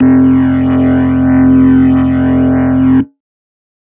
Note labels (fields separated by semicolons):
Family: organ; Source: electronic; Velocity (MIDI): 25